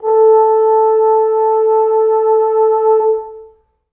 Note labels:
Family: brass; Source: acoustic; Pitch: A4; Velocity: 50; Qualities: long release, reverb

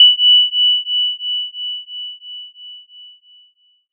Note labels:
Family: mallet percussion; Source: electronic; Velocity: 75; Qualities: bright, multiphonic

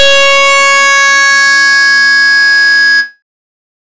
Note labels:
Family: bass; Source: synthesizer; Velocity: 127; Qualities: bright, distorted

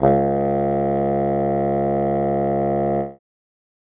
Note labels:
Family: reed; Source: acoustic; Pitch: C#2; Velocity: 25

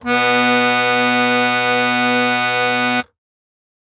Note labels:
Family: keyboard; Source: acoustic; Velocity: 75; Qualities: bright

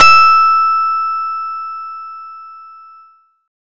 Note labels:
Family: guitar; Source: acoustic; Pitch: E6; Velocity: 127; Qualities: bright

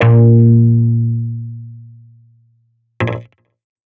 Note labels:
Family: guitar; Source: electronic; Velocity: 127; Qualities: distorted

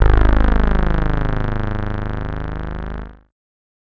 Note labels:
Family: bass; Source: synthesizer; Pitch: G#0; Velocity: 100; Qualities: bright, distorted

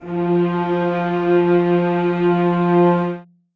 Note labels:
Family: string; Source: acoustic; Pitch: F3; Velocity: 25; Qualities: reverb

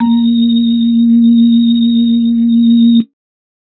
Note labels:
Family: organ; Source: electronic; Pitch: A#3; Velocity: 100

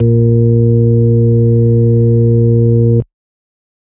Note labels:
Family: organ; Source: electronic; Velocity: 25

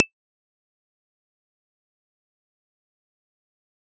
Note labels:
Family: guitar; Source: electronic; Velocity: 25; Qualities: fast decay, percussive

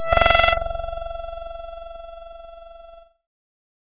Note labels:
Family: keyboard; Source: synthesizer; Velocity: 100; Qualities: bright, distorted

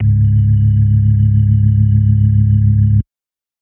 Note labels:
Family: organ; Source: electronic; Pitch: C#1; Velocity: 25; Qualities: dark

